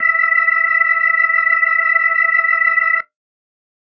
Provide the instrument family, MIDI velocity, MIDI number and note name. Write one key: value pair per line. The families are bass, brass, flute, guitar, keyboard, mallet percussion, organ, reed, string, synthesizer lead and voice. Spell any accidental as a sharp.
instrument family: organ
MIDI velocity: 75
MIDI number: 76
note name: E5